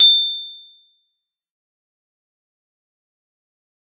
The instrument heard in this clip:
acoustic guitar